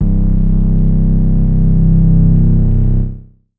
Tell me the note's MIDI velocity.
75